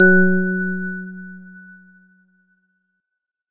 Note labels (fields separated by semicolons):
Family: organ; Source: electronic; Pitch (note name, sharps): F#3; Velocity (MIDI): 50